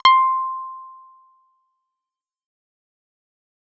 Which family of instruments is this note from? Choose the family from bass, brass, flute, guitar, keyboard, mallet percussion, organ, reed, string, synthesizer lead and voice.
bass